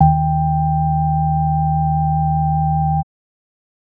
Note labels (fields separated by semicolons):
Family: organ; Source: electronic; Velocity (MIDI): 25; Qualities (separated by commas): multiphonic